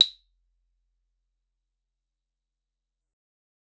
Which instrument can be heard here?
acoustic guitar